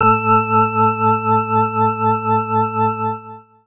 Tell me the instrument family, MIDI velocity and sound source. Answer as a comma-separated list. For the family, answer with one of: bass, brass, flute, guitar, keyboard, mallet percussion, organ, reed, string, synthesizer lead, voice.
organ, 127, electronic